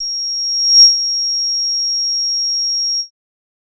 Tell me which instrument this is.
synthesizer bass